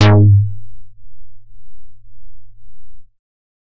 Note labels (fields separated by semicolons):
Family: bass; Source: synthesizer; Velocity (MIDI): 127; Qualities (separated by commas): distorted